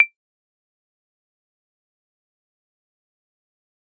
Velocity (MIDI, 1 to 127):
50